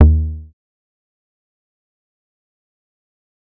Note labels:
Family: bass; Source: synthesizer; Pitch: D#2; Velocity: 100; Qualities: dark, fast decay, percussive

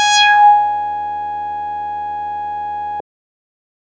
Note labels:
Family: bass; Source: synthesizer; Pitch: G#5; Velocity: 127; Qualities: distorted

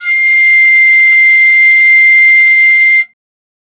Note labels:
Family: flute; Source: acoustic; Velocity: 25; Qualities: bright

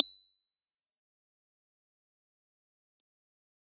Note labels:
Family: keyboard; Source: electronic; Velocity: 127; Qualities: bright, fast decay, percussive

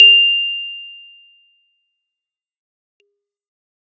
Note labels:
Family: keyboard; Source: acoustic; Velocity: 50; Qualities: bright, fast decay

